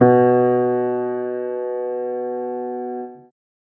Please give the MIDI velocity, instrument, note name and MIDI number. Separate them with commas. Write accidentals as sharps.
75, acoustic keyboard, B2, 47